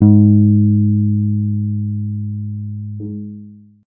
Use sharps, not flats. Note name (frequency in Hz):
G#2 (103.8 Hz)